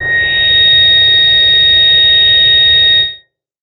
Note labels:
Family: bass; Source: synthesizer; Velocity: 75

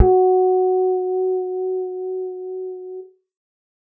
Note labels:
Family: bass; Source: synthesizer; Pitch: F#4; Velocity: 25; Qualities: dark, reverb

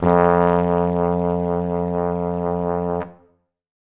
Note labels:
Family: brass; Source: acoustic; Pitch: F2; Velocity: 75

